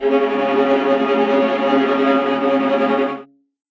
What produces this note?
acoustic string instrument